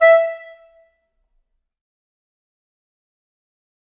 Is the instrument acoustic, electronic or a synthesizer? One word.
acoustic